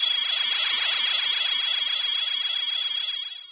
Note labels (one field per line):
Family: voice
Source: synthesizer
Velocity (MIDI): 127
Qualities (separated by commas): bright, distorted, long release